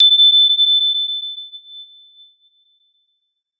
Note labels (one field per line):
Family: mallet percussion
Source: acoustic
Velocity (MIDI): 127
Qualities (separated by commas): bright, non-linear envelope